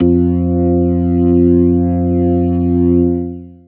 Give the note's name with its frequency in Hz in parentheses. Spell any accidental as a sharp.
F2 (87.31 Hz)